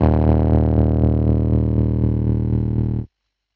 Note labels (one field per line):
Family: keyboard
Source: electronic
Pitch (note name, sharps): D#1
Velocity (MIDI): 100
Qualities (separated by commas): distorted, tempo-synced